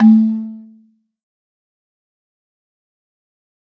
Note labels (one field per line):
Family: mallet percussion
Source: acoustic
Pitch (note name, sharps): A3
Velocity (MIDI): 50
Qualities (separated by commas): distorted, fast decay, percussive, reverb